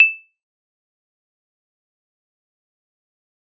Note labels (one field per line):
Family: mallet percussion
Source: acoustic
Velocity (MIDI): 75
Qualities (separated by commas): bright, fast decay, percussive